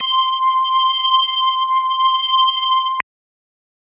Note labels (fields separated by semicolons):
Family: organ; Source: electronic; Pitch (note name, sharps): C6; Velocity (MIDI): 100